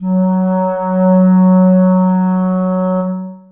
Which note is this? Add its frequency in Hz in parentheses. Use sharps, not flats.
F#3 (185 Hz)